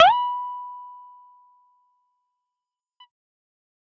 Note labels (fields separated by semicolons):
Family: guitar; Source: electronic; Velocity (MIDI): 127; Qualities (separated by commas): distorted, fast decay